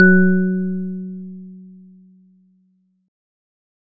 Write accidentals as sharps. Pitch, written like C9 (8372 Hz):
F#3 (185 Hz)